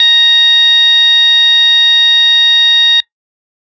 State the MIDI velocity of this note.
127